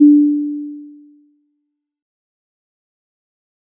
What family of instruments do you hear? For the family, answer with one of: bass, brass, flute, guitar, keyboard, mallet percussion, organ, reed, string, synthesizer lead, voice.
mallet percussion